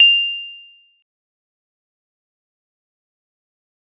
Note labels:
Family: mallet percussion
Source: acoustic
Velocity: 25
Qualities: bright, fast decay, percussive

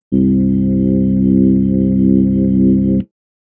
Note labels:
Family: organ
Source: electronic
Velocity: 25

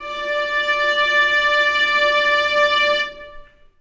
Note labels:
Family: string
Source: acoustic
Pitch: D5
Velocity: 50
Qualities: long release, reverb

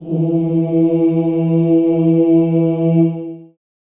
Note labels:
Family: voice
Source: acoustic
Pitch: E3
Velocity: 100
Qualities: long release, reverb

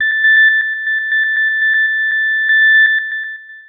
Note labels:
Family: synthesizer lead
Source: synthesizer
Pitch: A6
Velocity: 100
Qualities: long release, tempo-synced

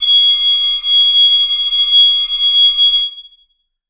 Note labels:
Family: reed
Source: acoustic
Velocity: 100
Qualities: bright, reverb

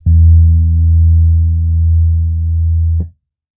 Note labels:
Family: keyboard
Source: electronic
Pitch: E2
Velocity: 25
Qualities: dark

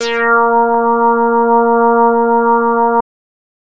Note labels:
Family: bass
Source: synthesizer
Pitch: A#3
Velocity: 50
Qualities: distorted

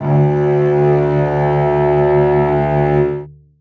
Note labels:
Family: string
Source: acoustic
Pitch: D2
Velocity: 100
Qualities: reverb

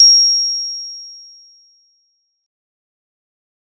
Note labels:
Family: mallet percussion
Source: acoustic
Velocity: 127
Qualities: bright, fast decay

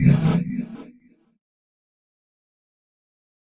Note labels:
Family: keyboard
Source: electronic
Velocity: 25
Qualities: fast decay, non-linear envelope

